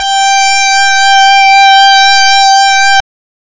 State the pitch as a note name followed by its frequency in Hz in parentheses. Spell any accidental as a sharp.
G5 (784 Hz)